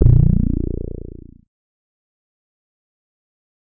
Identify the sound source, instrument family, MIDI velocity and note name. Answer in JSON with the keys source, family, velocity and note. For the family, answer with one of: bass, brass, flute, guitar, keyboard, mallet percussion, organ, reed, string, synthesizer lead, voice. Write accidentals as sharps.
{"source": "synthesizer", "family": "bass", "velocity": 75, "note": "A#0"}